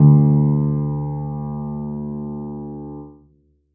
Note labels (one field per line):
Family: keyboard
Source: acoustic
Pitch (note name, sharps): D2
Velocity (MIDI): 75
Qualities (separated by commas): reverb